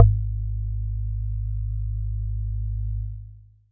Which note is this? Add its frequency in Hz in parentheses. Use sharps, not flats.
G#1 (51.91 Hz)